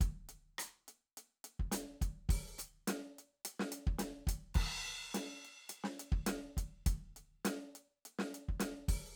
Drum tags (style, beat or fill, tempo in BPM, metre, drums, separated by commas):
rock, beat, 105 BPM, 4/4, crash, closed hi-hat, open hi-hat, hi-hat pedal, snare, cross-stick, kick